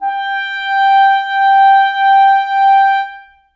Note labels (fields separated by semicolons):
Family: reed; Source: acoustic; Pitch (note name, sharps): G5; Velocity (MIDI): 127; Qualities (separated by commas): reverb